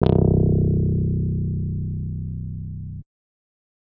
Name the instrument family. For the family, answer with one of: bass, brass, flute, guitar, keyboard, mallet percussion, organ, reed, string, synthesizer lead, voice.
keyboard